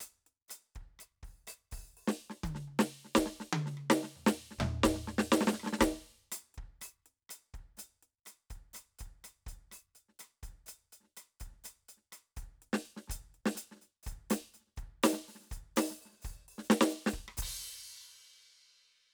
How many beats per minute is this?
124 BPM